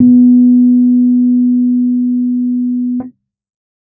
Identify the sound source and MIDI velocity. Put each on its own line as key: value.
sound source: electronic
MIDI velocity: 25